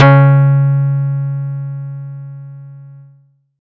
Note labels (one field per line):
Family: guitar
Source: acoustic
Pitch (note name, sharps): C#3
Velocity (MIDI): 50